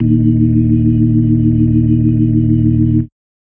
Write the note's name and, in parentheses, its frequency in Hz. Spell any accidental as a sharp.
D#1 (38.89 Hz)